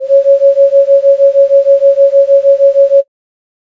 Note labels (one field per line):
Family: flute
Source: synthesizer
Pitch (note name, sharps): C#5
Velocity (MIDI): 50